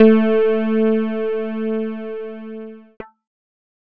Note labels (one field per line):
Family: keyboard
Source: electronic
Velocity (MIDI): 75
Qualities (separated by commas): distorted